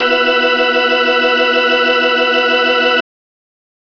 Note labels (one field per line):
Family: organ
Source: electronic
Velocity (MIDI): 127